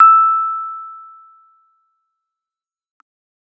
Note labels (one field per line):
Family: keyboard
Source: electronic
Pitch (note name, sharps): E6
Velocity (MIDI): 25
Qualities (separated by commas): fast decay